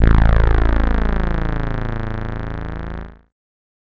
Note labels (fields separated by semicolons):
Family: bass; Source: synthesizer; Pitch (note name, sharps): A0; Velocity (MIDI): 100; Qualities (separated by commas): bright, distorted